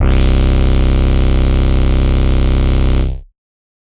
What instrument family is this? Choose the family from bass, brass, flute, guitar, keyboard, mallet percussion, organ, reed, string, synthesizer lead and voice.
bass